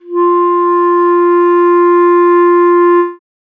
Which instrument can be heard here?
acoustic reed instrument